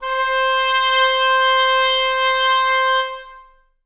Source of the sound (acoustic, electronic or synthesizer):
acoustic